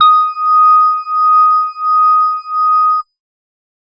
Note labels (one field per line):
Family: organ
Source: electronic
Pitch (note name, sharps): D#6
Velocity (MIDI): 25